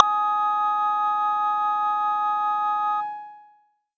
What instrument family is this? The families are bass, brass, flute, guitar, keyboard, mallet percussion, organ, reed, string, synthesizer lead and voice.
bass